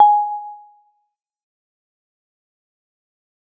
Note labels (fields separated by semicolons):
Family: mallet percussion; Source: acoustic; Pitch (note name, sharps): G#5; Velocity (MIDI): 50; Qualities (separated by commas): fast decay, percussive, reverb